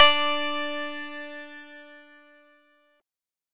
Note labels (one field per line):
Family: synthesizer lead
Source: synthesizer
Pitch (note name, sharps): D4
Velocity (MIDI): 50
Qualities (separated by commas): bright, distorted